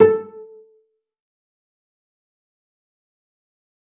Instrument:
acoustic string instrument